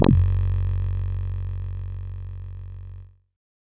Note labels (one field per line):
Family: bass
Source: synthesizer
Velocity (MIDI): 50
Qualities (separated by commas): distorted